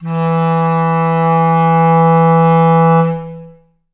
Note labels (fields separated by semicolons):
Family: reed; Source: acoustic; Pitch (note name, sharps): E3; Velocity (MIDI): 75; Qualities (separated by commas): long release, reverb